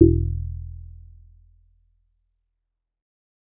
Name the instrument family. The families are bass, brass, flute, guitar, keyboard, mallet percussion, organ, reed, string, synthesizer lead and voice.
bass